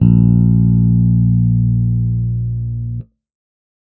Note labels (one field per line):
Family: bass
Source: electronic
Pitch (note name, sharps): A#1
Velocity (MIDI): 50